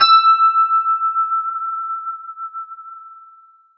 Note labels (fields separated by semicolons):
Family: guitar; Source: electronic; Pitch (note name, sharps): E6; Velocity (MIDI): 50; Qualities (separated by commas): multiphonic, non-linear envelope